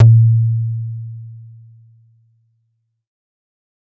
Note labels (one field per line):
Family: bass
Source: synthesizer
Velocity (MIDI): 75